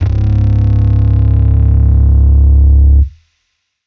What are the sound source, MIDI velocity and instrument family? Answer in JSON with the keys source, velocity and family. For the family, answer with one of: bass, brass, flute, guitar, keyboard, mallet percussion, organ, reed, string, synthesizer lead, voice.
{"source": "electronic", "velocity": 25, "family": "bass"}